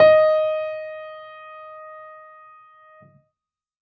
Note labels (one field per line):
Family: keyboard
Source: acoustic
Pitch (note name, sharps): D#5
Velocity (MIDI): 75